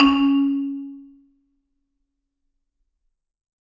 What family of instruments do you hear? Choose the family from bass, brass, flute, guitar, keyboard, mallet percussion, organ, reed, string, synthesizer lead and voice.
mallet percussion